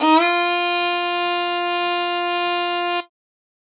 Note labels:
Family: string; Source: acoustic; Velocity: 127; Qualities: bright

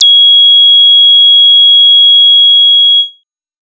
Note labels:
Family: bass; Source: synthesizer; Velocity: 127; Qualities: bright, distorted

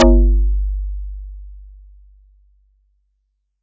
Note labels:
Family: mallet percussion; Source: acoustic; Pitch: G1; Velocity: 127

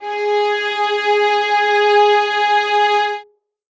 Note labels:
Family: string; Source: acoustic; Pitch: G#4; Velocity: 75; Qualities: reverb

